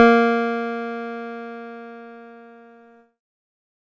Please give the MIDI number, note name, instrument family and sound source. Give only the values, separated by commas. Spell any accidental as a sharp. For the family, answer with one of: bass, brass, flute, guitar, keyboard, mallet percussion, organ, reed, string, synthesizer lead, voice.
58, A#3, keyboard, electronic